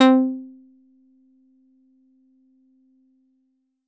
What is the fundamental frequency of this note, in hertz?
261.6 Hz